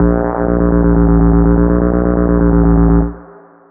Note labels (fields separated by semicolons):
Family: bass; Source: synthesizer; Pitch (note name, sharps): A#1; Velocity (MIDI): 25; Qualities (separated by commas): long release, reverb